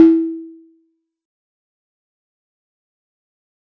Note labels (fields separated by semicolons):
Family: mallet percussion; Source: acoustic; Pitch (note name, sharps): E4; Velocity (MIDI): 75; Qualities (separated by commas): fast decay, percussive